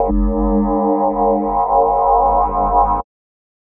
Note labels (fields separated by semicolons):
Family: mallet percussion; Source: electronic; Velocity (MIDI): 100; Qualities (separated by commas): multiphonic, non-linear envelope